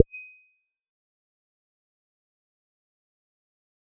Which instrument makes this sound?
synthesizer bass